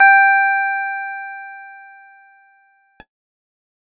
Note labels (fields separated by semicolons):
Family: keyboard; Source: electronic; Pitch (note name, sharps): G5; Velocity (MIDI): 25; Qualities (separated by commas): bright